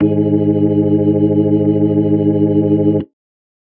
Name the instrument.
electronic organ